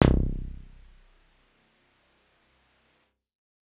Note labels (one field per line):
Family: keyboard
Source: electronic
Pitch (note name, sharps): B0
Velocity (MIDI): 127